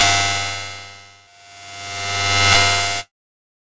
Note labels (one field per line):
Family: guitar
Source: electronic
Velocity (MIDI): 25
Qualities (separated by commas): bright, distorted